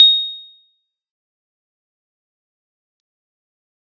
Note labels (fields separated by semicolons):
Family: keyboard; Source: electronic; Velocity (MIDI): 100; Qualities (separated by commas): bright, fast decay, percussive